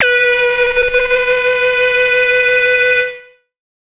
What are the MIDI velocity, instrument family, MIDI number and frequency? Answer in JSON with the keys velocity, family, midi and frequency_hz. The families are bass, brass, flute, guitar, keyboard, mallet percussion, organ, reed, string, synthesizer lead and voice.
{"velocity": 100, "family": "synthesizer lead", "midi": 71, "frequency_hz": 493.9}